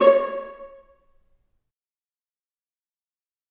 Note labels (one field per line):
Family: string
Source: acoustic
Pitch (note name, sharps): C#5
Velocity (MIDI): 100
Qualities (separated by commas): dark, fast decay, percussive, reverb